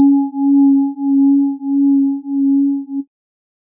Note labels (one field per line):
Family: organ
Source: electronic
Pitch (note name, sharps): C#4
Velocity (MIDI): 127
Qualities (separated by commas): dark